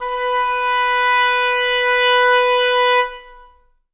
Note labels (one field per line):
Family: reed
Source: acoustic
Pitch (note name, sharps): B4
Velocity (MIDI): 100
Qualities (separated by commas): long release, reverb